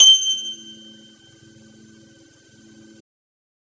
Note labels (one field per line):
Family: keyboard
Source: electronic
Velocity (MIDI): 127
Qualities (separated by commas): bright, percussive